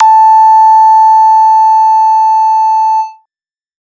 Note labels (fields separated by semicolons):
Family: bass; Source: synthesizer; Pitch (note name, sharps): A5; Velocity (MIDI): 50; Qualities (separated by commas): bright, distorted